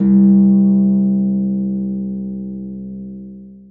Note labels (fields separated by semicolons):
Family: string; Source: acoustic; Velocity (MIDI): 127; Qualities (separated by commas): long release, reverb